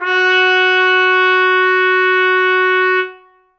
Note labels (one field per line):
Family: brass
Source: acoustic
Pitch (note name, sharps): F#4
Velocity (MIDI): 100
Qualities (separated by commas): bright, reverb